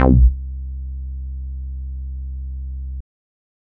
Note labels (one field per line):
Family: bass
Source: synthesizer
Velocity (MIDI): 25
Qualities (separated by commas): distorted